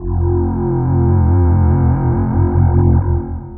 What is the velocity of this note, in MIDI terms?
50